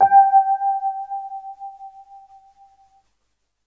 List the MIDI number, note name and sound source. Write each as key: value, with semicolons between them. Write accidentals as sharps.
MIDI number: 79; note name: G5; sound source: electronic